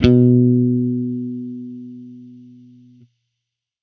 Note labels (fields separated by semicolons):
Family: bass; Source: electronic; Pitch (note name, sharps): B2; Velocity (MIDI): 75; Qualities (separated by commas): distorted